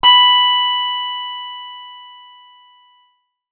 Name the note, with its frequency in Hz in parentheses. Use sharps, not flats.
B5 (987.8 Hz)